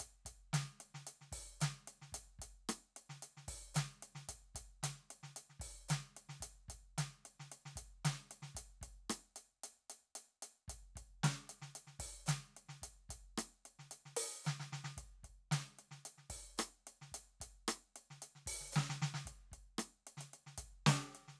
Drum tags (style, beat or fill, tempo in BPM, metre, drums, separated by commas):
funk, beat, 112 BPM, 4/4, closed hi-hat, open hi-hat, hi-hat pedal, snare, cross-stick, kick